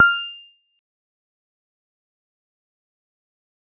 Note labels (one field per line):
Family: mallet percussion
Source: electronic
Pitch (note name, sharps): F6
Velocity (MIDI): 25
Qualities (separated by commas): fast decay, percussive